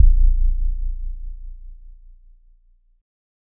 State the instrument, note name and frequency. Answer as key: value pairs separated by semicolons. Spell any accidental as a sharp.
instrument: electronic keyboard; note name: A#0; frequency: 29.14 Hz